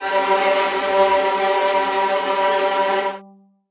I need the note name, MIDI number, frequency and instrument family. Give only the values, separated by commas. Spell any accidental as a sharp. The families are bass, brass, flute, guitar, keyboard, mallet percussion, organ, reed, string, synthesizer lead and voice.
G3, 55, 196 Hz, string